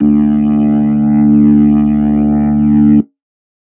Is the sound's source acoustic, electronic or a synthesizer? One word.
electronic